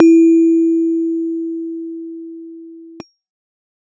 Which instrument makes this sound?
electronic keyboard